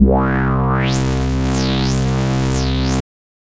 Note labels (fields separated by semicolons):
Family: bass; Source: synthesizer; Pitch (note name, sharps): C2; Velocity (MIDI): 127; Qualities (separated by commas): distorted